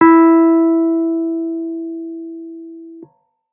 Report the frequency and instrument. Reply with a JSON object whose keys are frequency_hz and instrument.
{"frequency_hz": 329.6, "instrument": "electronic keyboard"}